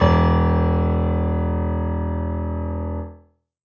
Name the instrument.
acoustic keyboard